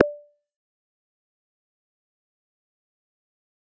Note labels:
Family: bass; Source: synthesizer; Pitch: D5; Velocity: 127; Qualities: dark, fast decay, percussive

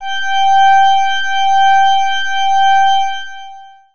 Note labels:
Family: organ; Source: electronic; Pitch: G5; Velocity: 50; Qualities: distorted, long release

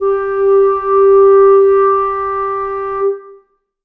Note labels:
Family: reed; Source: acoustic; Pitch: G4; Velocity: 50; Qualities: reverb

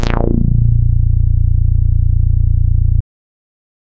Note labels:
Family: bass; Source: synthesizer; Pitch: A#0; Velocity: 75; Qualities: distorted

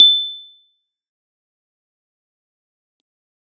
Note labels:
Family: keyboard; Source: electronic; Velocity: 25; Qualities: bright, fast decay, percussive

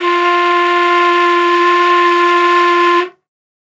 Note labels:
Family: flute; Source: acoustic; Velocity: 25

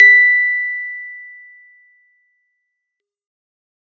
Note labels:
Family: keyboard; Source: acoustic; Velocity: 127

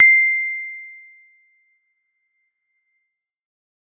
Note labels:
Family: keyboard; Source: electronic; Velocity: 75

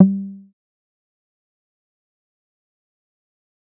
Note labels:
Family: bass; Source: synthesizer; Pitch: G3; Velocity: 75; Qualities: dark, fast decay, percussive

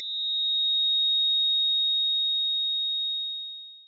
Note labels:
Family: mallet percussion; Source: acoustic; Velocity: 127; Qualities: bright, distorted, long release

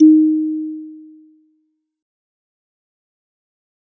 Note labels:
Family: mallet percussion; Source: acoustic; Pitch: D#4; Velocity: 50; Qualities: fast decay

